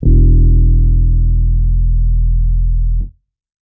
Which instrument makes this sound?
electronic keyboard